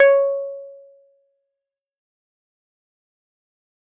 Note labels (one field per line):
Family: keyboard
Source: electronic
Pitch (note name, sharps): C#5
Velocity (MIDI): 75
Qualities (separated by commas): fast decay